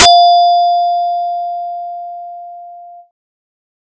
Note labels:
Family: bass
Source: synthesizer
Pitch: F5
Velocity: 75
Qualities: bright

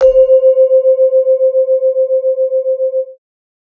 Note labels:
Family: mallet percussion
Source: acoustic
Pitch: C5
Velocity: 100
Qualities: multiphonic

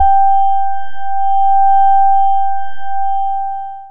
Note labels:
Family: bass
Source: synthesizer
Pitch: G5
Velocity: 25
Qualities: long release

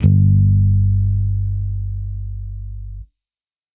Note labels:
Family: bass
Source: electronic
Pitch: G1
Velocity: 127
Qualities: distorted

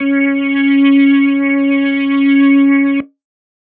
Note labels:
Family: organ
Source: electronic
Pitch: C#4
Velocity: 25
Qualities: distorted

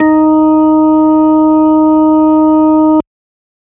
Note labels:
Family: organ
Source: electronic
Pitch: D#4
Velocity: 25

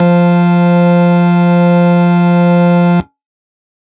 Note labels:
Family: organ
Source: electronic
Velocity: 127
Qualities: distorted

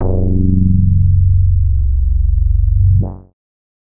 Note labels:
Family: bass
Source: synthesizer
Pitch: F#0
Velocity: 50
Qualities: distorted, multiphonic

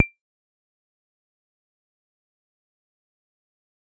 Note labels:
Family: bass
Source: synthesizer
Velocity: 75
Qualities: fast decay, percussive

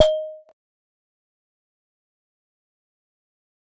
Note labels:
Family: mallet percussion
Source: acoustic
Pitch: D#5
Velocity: 25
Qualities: fast decay, percussive

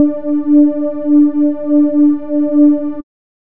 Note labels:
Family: bass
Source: synthesizer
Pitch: D4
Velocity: 50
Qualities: dark

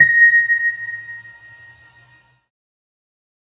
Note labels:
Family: keyboard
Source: electronic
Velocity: 100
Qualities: fast decay

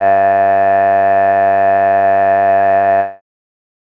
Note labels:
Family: voice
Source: synthesizer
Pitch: G2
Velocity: 100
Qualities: bright

